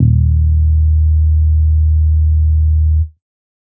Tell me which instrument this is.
synthesizer bass